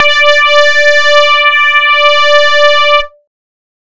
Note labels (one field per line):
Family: bass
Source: synthesizer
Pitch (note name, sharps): D5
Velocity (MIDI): 127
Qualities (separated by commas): bright, distorted